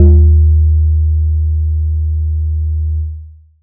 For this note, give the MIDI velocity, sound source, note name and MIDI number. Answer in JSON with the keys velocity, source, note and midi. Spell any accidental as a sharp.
{"velocity": 75, "source": "acoustic", "note": "D#2", "midi": 39}